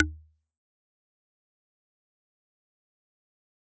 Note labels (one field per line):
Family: mallet percussion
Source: acoustic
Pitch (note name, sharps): D#2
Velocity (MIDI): 100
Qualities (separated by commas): fast decay, percussive